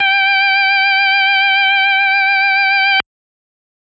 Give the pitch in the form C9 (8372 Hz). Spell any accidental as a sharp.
G5 (784 Hz)